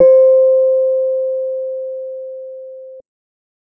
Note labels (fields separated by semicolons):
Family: keyboard; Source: electronic; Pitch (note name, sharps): C5; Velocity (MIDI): 25; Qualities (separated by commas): dark